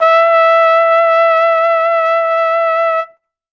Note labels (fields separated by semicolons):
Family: brass; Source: acoustic; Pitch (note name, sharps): E5; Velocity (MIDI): 75